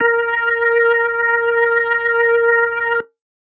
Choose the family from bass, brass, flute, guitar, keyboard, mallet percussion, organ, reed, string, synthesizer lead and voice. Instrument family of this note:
organ